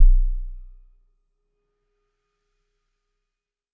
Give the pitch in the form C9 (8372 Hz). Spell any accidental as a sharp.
B0 (30.87 Hz)